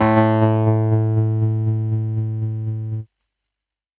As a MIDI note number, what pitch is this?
45